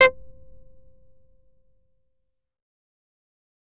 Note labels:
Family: bass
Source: synthesizer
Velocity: 50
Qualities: distorted, fast decay, percussive

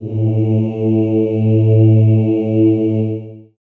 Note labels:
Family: voice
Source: acoustic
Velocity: 25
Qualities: dark, long release, reverb

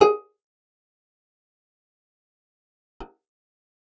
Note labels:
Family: guitar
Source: acoustic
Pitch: G#4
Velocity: 75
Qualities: fast decay, percussive, reverb

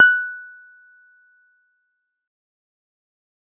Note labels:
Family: keyboard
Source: electronic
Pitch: F#6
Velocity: 25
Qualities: fast decay, percussive

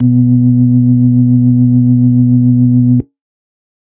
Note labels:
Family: organ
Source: electronic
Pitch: B2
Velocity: 25

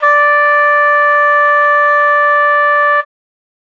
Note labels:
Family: reed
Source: acoustic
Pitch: D5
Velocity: 50

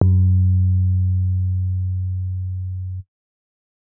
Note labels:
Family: keyboard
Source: electronic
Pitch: F#2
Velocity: 25

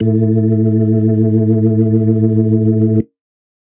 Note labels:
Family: organ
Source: electronic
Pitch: A2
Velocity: 100

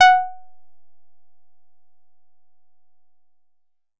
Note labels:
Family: guitar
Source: synthesizer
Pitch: F#5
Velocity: 75

